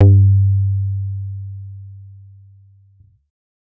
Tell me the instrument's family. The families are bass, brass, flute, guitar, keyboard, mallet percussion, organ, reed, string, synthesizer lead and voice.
bass